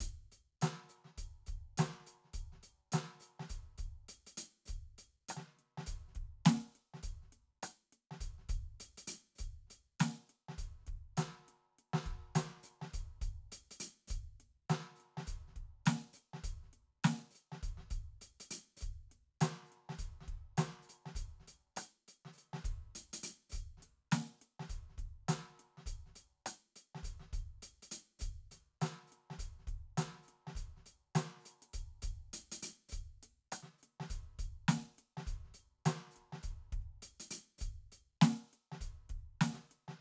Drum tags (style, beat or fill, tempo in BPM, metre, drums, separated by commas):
New Orleans funk, beat, 102 BPM, 4/4, closed hi-hat, open hi-hat, hi-hat pedal, snare, cross-stick, kick